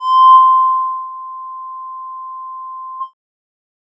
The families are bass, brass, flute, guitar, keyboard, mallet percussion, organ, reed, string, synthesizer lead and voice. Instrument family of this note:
bass